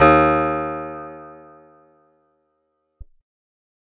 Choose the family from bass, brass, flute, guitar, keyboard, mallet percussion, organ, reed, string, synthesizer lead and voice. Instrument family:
guitar